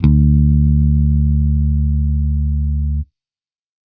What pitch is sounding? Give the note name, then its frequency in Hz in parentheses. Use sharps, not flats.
D2 (73.42 Hz)